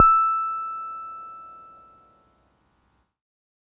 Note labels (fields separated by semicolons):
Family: keyboard; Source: electronic; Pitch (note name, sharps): E6; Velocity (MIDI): 127